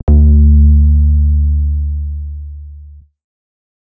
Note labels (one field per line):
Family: bass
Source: synthesizer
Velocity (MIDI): 127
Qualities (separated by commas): distorted